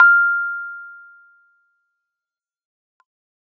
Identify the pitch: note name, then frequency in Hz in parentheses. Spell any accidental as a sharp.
F6 (1397 Hz)